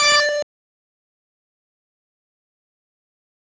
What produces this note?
synthesizer bass